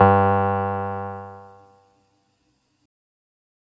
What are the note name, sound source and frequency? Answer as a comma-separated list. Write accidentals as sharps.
G2, electronic, 98 Hz